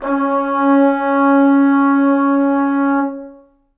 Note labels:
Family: brass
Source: acoustic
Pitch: C#4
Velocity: 25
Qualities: dark, reverb

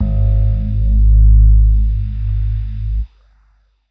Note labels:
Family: keyboard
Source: electronic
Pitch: G#1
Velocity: 25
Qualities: dark

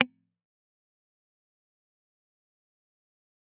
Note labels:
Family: guitar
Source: electronic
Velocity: 25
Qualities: distorted, fast decay, percussive

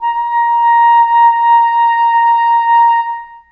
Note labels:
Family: reed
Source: acoustic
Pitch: A#5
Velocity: 50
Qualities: reverb

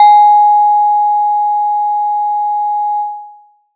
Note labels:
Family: mallet percussion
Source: acoustic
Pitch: G#5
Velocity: 100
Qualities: long release

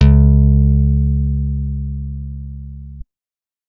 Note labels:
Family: guitar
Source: acoustic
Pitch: C#2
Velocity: 75

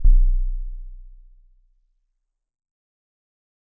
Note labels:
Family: mallet percussion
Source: acoustic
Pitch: B0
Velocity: 25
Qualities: dark, fast decay, multiphonic

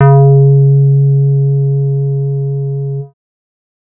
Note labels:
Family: bass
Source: synthesizer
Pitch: C#3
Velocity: 100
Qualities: dark

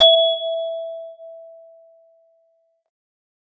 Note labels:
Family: mallet percussion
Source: acoustic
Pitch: E5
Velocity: 50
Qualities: non-linear envelope

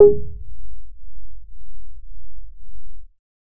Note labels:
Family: bass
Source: synthesizer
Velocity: 25

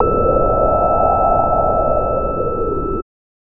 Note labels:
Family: bass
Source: synthesizer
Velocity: 100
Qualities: distorted

